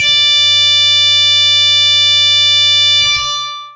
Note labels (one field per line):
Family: guitar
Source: electronic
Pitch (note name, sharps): D5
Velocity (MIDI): 100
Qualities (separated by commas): bright, distorted, long release